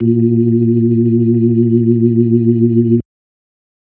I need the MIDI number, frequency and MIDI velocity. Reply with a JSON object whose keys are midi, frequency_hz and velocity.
{"midi": 46, "frequency_hz": 116.5, "velocity": 100}